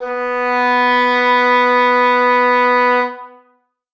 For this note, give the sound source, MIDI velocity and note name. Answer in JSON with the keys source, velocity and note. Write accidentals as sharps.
{"source": "acoustic", "velocity": 127, "note": "B3"}